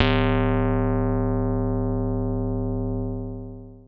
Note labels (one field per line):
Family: keyboard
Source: electronic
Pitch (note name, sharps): D1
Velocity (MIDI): 100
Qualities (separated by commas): distorted, long release